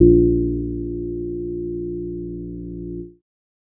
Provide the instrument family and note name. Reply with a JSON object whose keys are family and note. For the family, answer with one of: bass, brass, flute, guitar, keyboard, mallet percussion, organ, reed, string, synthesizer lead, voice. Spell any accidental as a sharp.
{"family": "bass", "note": "A#1"}